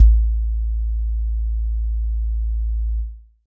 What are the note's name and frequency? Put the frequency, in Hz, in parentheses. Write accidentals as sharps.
A1 (55 Hz)